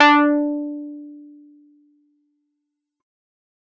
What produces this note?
electronic keyboard